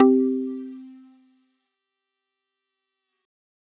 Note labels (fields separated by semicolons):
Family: mallet percussion; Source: acoustic; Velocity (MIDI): 25; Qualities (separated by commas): multiphonic